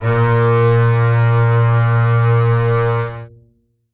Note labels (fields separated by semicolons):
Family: string; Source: acoustic; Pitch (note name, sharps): A#2; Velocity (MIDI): 127; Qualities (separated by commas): reverb